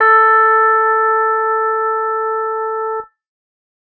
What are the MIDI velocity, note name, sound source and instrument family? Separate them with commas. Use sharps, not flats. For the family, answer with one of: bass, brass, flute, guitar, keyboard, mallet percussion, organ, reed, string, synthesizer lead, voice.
75, A4, electronic, guitar